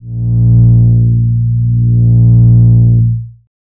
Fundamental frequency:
58.27 Hz